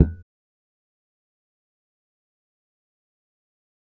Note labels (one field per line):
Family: bass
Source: electronic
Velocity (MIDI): 25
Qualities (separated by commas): fast decay, percussive